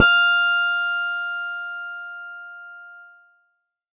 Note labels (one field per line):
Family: keyboard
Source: electronic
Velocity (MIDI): 25